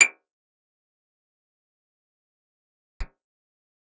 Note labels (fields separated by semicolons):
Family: guitar; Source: acoustic; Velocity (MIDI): 75; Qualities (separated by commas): fast decay, percussive, reverb